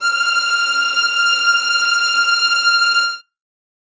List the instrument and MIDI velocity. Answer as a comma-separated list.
acoustic string instrument, 75